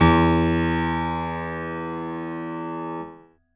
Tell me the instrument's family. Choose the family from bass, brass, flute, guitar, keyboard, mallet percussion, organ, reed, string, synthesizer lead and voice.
keyboard